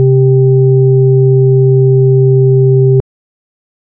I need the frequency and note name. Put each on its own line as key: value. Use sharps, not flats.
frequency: 130.8 Hz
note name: C3